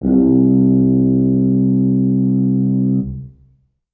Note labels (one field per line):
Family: brass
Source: acoustic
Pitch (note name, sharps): C2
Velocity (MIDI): 75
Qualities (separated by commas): dark, reverb